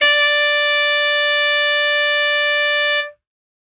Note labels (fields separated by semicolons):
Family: reed; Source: acoustic; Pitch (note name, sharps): D5; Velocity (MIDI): 75; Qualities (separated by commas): bright